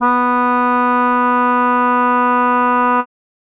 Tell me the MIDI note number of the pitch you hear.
59